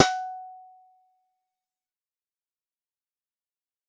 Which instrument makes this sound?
synthesizer guitar